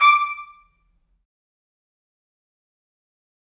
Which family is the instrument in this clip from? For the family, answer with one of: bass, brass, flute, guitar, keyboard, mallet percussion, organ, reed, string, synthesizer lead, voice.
brass